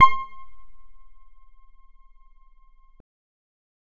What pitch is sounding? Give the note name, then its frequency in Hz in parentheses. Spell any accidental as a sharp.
C6 (1047 Hz)